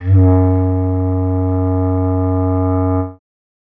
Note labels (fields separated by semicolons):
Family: reed; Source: acoustic; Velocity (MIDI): 50; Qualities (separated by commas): dark